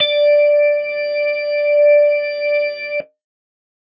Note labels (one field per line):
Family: organ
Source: electronic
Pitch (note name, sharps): D5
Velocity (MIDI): 50